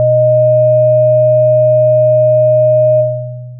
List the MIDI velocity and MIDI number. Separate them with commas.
127, 47